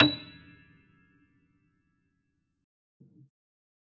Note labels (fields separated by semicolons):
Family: keyboard; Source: acoustic; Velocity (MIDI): 75; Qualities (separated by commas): fast decay, percussive, reverb